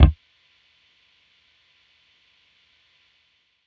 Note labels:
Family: bass; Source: electronic; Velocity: 25; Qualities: percussive

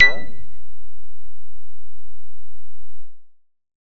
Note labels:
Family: bass; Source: synthesizer; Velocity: 25; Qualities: distorted

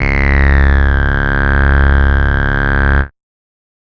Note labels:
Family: bass; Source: synthesizer; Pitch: C#1; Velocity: 50; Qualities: bright, distorted, multiphonic

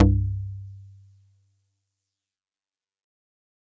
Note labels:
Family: mallet percussion; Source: acoustic; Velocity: 50; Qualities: fast decay, multiphonic

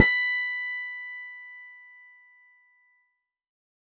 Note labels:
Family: keyboard; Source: electronic; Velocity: 50

